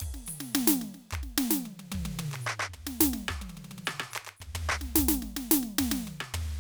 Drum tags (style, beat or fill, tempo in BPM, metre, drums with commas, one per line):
blues shuffle
beat
72 BPM
4/4
ride, closed hi-hat, hi-hat pedal, percussion, snare, cross-stick, high tom, mid tom, floor tom, kick